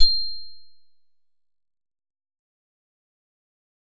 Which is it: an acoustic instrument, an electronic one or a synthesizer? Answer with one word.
synthesizer